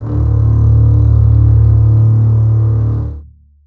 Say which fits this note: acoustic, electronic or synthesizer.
acoustic